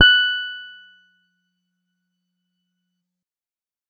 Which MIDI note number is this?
90